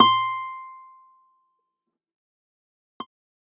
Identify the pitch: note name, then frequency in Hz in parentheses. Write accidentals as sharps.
C6 (1047 Hz)